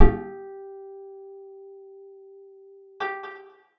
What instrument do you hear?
acoustic guitar